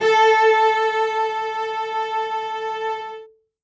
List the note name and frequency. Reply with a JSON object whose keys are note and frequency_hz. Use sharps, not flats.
{"note": "A4", "frequency_hz": 440}